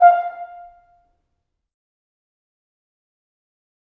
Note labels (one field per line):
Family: brass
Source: acoustic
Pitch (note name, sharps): F5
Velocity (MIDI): 50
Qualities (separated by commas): fast decay, percussive, reverb